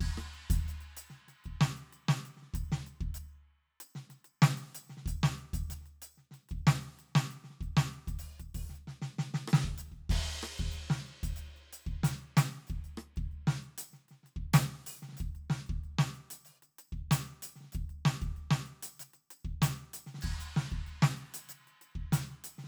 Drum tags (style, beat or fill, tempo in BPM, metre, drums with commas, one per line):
funk
beat
95 BPM
4/4
crash, ride, percussion, snare, cross-stick, kick